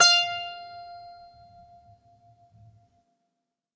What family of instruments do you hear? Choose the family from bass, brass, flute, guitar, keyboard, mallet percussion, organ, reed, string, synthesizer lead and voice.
guitar